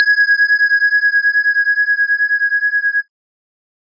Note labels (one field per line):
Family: organ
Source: electronic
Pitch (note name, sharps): G#6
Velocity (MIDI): 75